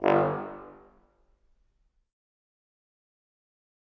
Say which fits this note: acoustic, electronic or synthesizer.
acoustic